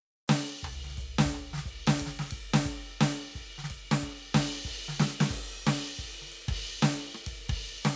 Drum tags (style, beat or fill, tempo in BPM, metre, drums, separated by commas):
rock, beat, 90 BPM, 4/4, crash, ride, hi-hat pedal, snare, cross-stick, floor tom, kick